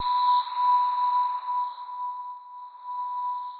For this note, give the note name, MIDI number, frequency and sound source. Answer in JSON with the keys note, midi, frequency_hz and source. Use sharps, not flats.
{"note": "B5", "midi": 83, "frequency_hz": 987.8, "source": "electronic"}